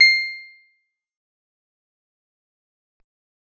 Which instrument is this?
acoustic guitar